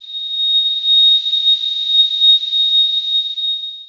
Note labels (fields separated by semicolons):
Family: mallet percussion; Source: electronic; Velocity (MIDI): 25; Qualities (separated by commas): bright, long release, non-linear envelope